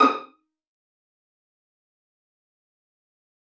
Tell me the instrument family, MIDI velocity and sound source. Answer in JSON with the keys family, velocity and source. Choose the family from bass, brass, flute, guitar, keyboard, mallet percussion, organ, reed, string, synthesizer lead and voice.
{"family": "string", "velocity": 50, "source": "acoustic"}